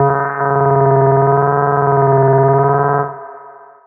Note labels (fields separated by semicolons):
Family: bass; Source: synthesizer; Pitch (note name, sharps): C#3; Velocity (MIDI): 25; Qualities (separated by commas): long release, reverb